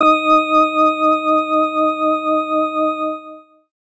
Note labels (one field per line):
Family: organ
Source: electronic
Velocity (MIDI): 75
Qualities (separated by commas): distorted